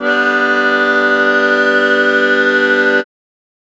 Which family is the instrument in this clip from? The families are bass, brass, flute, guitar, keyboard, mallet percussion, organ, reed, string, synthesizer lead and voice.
keyboard